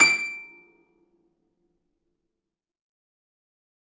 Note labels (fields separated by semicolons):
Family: string; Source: acoustic; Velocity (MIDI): 75; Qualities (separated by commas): fast decay, percussive, reverb